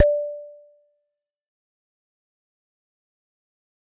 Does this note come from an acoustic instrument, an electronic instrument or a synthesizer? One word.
acoustic